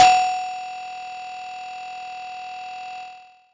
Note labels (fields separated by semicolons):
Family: mallet percussion; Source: acoustic; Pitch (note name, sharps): F#5; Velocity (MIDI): 127; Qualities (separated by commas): distorted